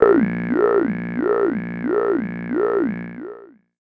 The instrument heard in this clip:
synthesizer voice